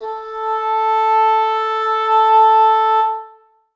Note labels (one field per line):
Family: reed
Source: acoustic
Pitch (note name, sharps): A4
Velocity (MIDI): 75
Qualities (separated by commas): reverb